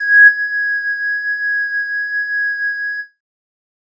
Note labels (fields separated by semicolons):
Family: flute; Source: synthesizer; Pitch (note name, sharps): G#6; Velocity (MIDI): 25; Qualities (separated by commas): distorted